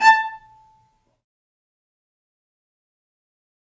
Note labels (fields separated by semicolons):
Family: string; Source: acoustic; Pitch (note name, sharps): A5; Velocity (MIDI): 25; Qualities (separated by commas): fast decay, percussive, reverb